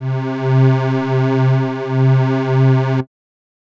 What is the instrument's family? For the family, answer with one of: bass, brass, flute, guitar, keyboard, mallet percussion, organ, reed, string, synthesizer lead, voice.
reed